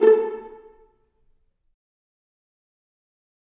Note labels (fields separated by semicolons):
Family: string; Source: acoustic; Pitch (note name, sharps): A4; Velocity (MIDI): 100; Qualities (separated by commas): dark, fast decay, percussive, reverb